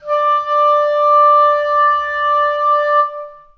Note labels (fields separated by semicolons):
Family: reed; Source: acoustic; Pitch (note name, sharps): D5; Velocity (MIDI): 50; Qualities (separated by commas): long release, reverb